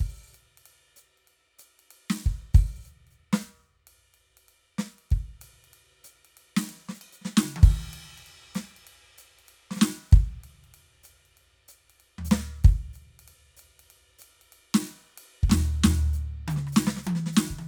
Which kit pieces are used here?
crash, ride, ride bell, open hi-hat, hi-hat pedal, snare, cross-stick, high tom, mid tom, floor tom and kick